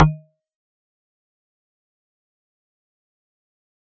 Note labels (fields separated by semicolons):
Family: mallet percussion; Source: electronic; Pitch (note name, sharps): D#3; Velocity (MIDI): 75; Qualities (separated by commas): fast decay, percussive